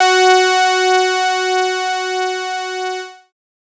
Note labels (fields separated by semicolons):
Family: bass; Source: synthesizer; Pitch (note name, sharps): F#4; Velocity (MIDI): 75; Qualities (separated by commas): bright, distorted